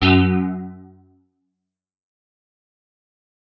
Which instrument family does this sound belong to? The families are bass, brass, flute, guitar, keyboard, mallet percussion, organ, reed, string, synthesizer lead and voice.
guitar